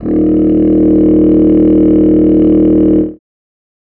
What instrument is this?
acoustic reed instrument